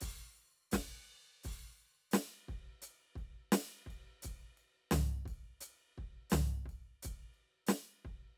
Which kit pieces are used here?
crash, ride, hi-hat pedal, snare, floor tom and kick